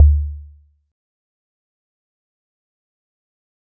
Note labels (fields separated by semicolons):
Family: mallet percussion; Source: acoustic; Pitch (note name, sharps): D2; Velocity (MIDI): 25; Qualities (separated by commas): fast decay, percussive